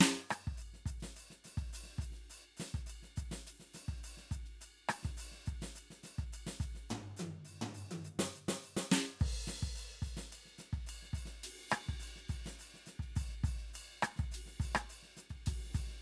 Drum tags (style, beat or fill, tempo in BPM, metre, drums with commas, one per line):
Afro-Cuban
beat
105 BPM
4/4
crash, ride, ride bell, closed hi-hat, hi-hat pedal, snare, cross-stick, high tom, floor tom, kick